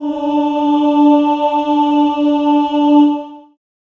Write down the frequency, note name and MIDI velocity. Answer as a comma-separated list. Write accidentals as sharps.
293.7 Hz, D4, 50